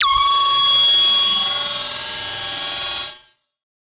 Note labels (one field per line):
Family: synthesizer lead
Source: synthesizer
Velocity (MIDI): 75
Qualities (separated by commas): bright, distorted, multiphonic, non-linear envelope